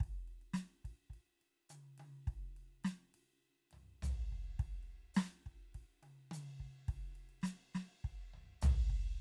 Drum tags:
Motown, beat, 104 BPM, 4/4, ride, hi-hat pedal, snare, high tom, floor tom, kick

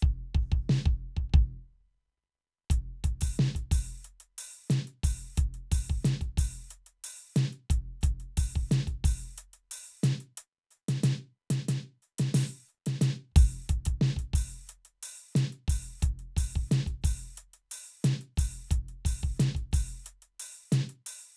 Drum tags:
hip-hop, beat, 90 BPM, 4/4, crash, closed hi-hat, open hi-hat, hi-hat pedal, snare, kick

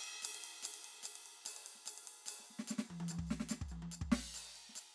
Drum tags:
fast jazz, beat, 290 BPM, 4/4, crash, ride, percussion, snare, high tom, kick

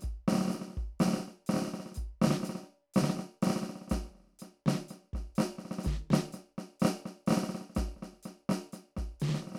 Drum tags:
New Orleans second line, beat, 124 BPM, 4/4, hi-hat pedal, snare, kick

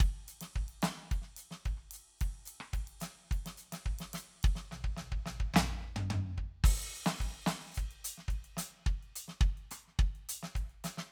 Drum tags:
calypso, beat, 108 BPM, 4/4, crash, ride, closed hi-hat, open hi-hat, hi-hat pedal, snare, cross-stick, high tom, floor tom, kick

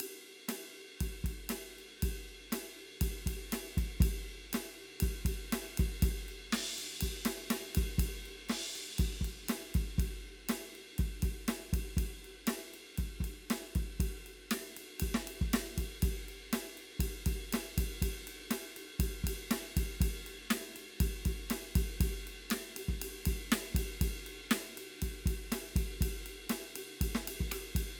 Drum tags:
rock, beat, 120 BPM, 4/4, ride, snare, cross-stick, kick

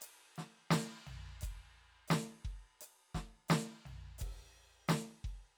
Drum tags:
rock, beat, 86 BPM, 4/4, crash, ride, hi-hat pedal, snare, floor tom, kick

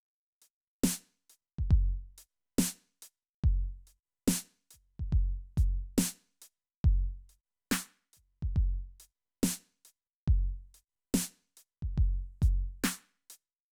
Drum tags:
hip-hop, beat, 70 BPM, 4/4, crash, ride, closed hi-hat, snare, kick

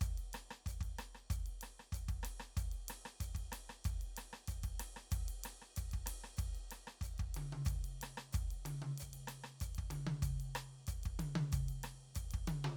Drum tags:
Afrobeat, beat, 94 BPM, 4/4, ride, hi-hat pedal, cross-stick, high tom, kick

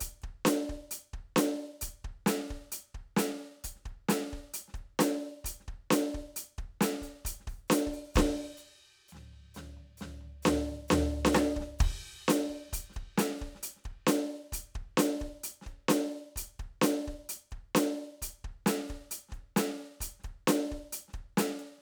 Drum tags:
pop, beat, 132 BPM, 4/4, crash, closed hi-hat, open hi-hat, hi-hat pedal, snare, floor tom, kick

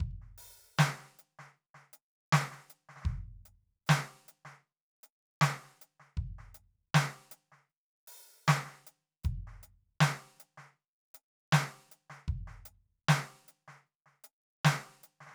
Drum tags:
country, beat, 78 BPM, 4/4, closed hi-hat, open hi-hat, hi-hat pedal, snare, kick

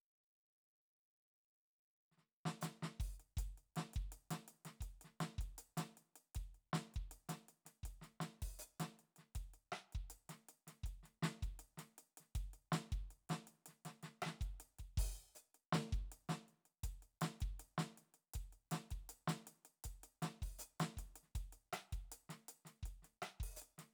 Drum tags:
funk, beat, 80 BPM, 4/4, closed hi-hat, open hi-hat, hi-hat pedal, snare, cross-stick, kick

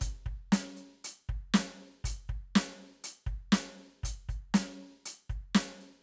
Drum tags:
rock, beat, 120 BPM, 4/4, closed hi-hat, snare, kick

